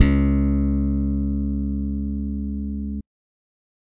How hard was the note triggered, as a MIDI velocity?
50